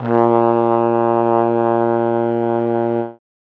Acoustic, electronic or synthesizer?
acoustic